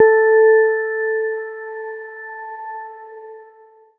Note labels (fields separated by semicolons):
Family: keyboard; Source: electronic; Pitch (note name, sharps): A4; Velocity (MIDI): 75; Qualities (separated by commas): dark, long release